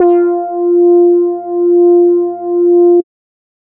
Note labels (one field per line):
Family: bass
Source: synthesizer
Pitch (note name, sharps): F4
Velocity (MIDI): 25